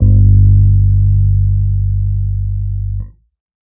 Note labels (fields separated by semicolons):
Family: keyboard; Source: electronic; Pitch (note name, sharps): G1; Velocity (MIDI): 75